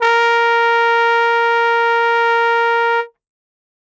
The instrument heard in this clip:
acoustic brass instrument